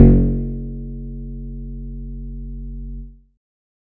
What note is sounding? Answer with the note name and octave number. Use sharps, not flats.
F#1